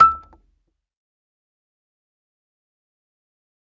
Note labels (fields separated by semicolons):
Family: mallet percussion; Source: acoustic; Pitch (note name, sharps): E6; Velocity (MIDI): 50; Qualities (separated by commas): fast decay, percussive, reverb